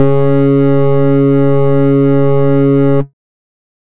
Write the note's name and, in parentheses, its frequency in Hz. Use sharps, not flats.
C#3 (138.6 Hz)